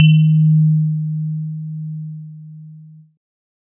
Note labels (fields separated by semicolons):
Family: keyboard; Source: electronic; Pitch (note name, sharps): D#3; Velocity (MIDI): 127; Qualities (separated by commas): multiphonic